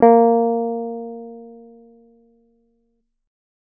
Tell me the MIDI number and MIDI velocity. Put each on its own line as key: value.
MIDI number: 58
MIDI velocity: 50